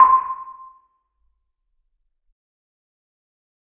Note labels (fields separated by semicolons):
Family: mallet percussion; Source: acoustic; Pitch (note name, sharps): C6; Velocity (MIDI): 75; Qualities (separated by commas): fast decay, percussive, reverb